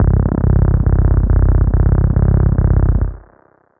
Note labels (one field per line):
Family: bass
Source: synthesizer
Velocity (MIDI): 127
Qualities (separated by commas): reverb